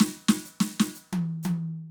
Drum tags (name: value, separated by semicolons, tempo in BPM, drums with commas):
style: Afro-Cuban bembé; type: fill; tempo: 122 BPM; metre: 4/4; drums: hi-hat pedal, snare, high tom